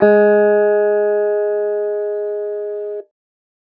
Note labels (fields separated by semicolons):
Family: guitar; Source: electronic; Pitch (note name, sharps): G#3; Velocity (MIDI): 25; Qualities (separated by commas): distorted